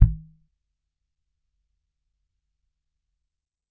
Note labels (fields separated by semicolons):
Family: bass; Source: electronic; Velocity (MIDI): 25; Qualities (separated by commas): percussive